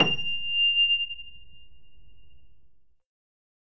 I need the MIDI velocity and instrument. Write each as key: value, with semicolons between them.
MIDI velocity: 50; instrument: electronic keyboard